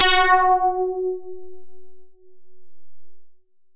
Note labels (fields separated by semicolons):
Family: synthesizer lead; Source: synthesizer; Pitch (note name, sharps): F#4; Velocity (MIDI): 127